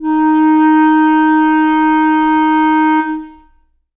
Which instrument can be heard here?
acoustic reed instrument